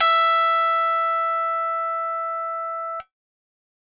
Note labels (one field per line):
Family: keyboard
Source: electronic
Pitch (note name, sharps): E5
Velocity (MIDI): 50